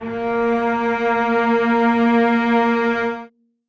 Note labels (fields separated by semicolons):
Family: string; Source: acoustic; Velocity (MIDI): 75; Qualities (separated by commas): reverb